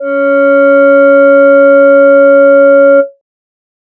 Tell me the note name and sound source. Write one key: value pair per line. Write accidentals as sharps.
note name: C#4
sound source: synthesizer